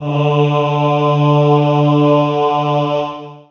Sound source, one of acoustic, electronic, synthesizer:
acoustic